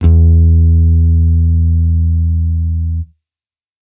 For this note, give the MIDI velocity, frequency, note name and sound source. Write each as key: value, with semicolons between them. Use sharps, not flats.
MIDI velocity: 50; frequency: 82.41 Hz; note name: E2; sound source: electronic